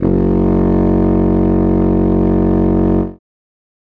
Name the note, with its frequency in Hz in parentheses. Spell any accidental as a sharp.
F#1 (46.25 Hz)